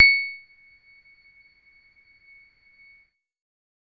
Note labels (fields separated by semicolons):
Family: keyboard; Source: electronic; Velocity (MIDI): 127; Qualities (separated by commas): percussive, reverb